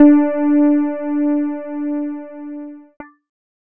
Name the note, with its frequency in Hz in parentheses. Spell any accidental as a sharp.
D4 (293.7 Hz)